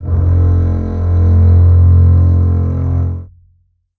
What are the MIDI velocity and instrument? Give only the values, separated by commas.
25, acoustic string instrument